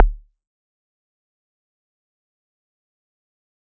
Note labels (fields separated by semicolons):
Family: mallet percussion; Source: acoustic; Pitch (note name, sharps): D1; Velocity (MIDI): 127; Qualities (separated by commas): fast decay, percussive